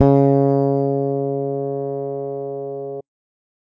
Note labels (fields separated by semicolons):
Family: bass; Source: electronic; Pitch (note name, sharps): C#3; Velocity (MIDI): 127